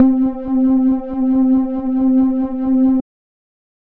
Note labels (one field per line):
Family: bass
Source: synthesizer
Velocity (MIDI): 50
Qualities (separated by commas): dark